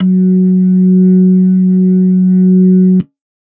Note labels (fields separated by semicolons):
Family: organ; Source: electronic; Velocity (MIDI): 127